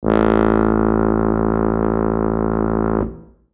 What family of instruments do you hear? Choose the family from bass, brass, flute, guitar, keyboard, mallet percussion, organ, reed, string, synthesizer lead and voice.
brass